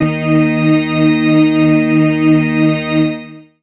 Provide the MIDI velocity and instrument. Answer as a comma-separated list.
127, electronic organ